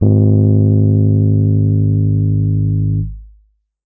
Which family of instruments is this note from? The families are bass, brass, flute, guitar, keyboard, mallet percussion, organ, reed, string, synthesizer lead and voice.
keyboard